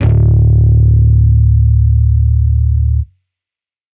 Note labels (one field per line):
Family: bass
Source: electronic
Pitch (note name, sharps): D1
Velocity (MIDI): 127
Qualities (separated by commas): distorted